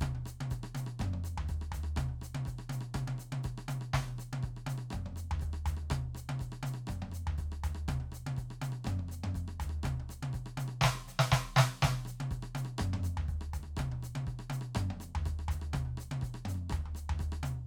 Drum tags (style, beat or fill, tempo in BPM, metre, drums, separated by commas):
Latin, beat, 122 BPM, 4/4, hi-hat pedal, snare, cross-stick, high tom, mid tom, floor tom, kick